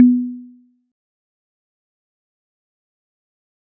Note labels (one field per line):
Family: mallet percussion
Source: acoustic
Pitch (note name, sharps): B3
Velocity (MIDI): 25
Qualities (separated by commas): fast decay, percussive